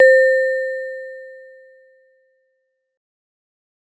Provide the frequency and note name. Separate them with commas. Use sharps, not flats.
523.3 Hz, C5